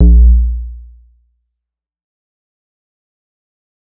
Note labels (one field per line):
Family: bass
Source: synthesizer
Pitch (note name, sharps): A#1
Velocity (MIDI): 75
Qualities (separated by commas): dark, fast decay